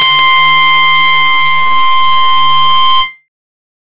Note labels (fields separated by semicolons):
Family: bass; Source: synthesizer; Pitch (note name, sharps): C6; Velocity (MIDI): 75; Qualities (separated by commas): bright, distorted